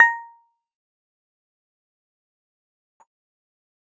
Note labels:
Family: keyboard; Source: electronic; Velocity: 25; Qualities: fast decay, percussive

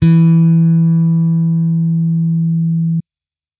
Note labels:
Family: bass; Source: electronic; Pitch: E3; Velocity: 75

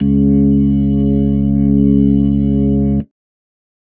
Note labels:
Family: organ; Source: electronic; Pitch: C#2; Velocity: 25; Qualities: dark

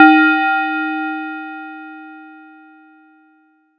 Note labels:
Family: mallet percussion; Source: acoustic; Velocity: 50; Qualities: multiphonic

